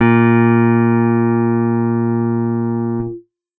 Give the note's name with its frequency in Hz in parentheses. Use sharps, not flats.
A#2 (116.5 Hz)